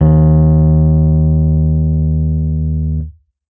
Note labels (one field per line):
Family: keyboard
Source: electronic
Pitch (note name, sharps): D#2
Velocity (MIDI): 100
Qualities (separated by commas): distorted